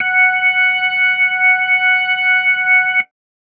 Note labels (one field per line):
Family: organ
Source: electronic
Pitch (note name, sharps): F#5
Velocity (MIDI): 100